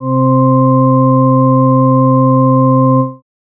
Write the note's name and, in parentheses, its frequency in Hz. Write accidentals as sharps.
C3 (130.8 Hz)